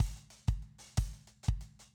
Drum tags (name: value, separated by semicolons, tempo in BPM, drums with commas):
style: rock; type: beat; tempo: 120 BPM; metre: 4/4; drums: closed hi-hat, kick